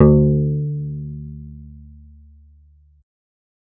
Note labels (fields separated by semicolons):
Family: bass; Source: synthesizer; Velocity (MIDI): 75